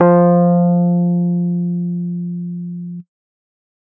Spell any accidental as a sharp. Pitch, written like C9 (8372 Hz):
F3 (174.6 Hz)